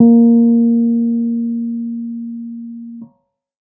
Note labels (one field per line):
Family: keyboard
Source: electronic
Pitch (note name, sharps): A#3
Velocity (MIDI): 25